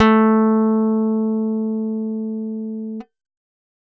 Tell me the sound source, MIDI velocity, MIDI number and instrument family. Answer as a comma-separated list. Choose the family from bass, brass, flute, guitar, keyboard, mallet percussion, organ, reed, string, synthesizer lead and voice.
acoustic, 127, 57, guitar